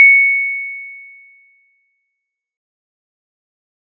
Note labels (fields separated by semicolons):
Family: mallet percussion; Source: acoustic; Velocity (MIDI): 75; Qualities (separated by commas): fast decay